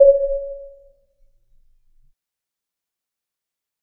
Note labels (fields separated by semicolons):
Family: mallet percussion; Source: acoustic; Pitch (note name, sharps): C#5; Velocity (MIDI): 25; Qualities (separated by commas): dark, fast decay, percussive, reverb